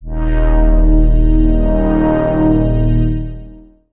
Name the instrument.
synthesizer lead